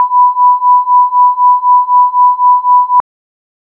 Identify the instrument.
electronic organ